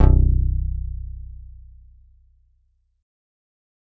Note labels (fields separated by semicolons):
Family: bass; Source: synthesizer; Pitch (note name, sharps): B0; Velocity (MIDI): 50